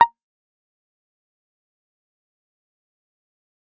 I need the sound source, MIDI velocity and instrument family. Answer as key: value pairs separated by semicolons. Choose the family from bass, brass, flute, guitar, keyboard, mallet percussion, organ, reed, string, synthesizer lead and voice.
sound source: electronic; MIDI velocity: 75; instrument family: guitar